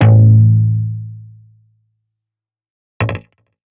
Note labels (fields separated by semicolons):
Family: guitar; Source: electronic; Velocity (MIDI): 127; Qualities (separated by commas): distorted, fast decay